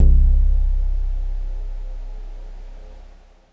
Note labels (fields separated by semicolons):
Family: guitar; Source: electronic; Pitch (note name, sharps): C1; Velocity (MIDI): 100; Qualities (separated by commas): dark